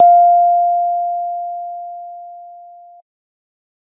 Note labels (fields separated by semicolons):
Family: keyboard; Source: electronic; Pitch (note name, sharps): F5; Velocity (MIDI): 127